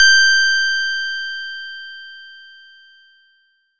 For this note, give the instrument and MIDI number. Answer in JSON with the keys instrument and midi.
{"instrument": "synthesizer bass", "midi": 91}